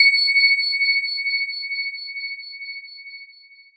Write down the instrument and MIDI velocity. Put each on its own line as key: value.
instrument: electronic mallet percussion instrument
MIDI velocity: 100